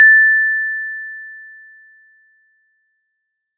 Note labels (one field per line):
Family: mallet percussion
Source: acoustic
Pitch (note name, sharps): A6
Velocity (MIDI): 100